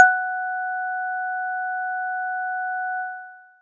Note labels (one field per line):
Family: mallet percussion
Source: acoustic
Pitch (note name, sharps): F#5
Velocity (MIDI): 75